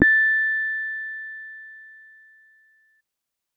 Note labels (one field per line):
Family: keyboard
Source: electronic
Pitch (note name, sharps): A6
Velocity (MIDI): 25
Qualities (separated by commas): dark